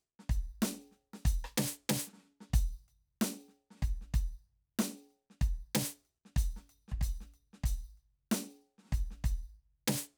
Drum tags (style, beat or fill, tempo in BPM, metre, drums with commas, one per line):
hip-hop
beat
94 BPM
4/4
closed hi-hat, snare, cross-stick, kick